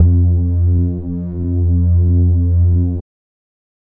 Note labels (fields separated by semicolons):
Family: bass; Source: synthesizer; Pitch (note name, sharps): F2; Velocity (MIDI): 100; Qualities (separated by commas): dark